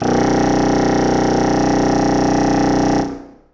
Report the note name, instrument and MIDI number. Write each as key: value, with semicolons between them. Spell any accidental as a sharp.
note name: B0; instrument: acoustic reed instrument; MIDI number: 23